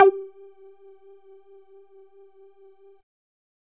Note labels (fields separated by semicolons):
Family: bass; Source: synthesizer; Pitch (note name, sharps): G4; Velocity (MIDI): 50; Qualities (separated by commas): percussive